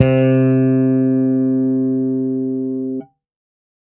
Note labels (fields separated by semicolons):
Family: bass; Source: electronic; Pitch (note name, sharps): C3; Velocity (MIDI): 127